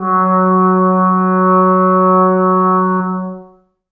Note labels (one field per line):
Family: brass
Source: acoustic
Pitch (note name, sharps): F#3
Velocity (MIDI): 50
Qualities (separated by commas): long release, reverb